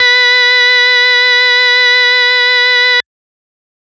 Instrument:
electronic organ